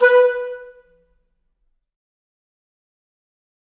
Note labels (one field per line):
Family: reed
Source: acoustic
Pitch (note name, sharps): B4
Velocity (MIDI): 25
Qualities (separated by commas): fast decay, reverb